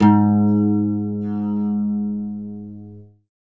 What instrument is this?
acoustic guitar